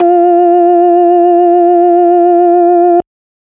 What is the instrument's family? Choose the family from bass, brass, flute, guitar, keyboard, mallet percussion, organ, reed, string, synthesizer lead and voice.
organ